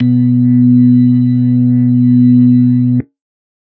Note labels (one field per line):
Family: organ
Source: electronic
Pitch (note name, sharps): B2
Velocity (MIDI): 75